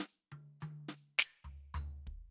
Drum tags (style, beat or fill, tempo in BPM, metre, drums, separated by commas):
Motown, fill, 104 BPM, 4/4, hi-hat pedal, snare, high tom, floor tom, kick